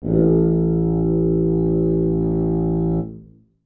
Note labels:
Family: brass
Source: acoustic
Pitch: A1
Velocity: 100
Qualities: bright, reverb

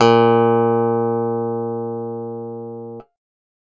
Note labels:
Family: keyboard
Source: electronic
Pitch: A#2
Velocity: 100

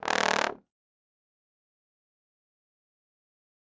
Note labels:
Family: brass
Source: acoustic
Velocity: 75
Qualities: bright, fast decay, reverb

